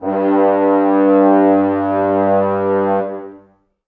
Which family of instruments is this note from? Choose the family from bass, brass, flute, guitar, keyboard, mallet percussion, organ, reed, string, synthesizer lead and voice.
brass